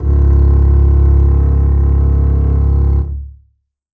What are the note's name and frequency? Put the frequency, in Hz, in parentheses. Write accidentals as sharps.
C#1 (34.65 Hz)